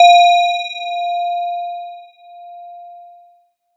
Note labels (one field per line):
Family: mallet percussion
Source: electronic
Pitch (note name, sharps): F5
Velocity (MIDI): 75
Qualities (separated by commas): multiphonic